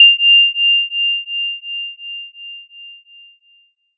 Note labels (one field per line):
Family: mallet percussion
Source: electronic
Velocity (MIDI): 25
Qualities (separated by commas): bright, multiphonic